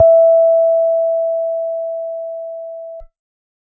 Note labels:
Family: keyboard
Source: electronic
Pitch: E5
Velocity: 25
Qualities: dark

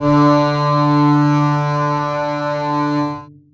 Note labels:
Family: string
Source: acoustic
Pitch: D3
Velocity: 50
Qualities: reverb

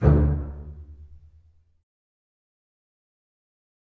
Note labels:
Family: string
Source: acoustic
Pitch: D2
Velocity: 50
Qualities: fast decay, reverb

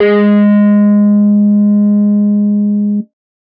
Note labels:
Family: guitar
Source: electronic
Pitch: G#3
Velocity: 100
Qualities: distorted

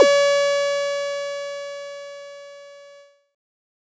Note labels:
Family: bass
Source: synthesizer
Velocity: 50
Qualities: bright, distorted

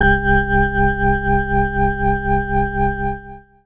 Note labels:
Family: organ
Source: electronic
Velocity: 50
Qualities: distorted

